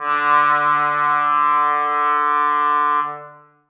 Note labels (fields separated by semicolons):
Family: brass; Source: acoustic; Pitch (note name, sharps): D3; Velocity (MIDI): 100; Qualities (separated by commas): bright, reverb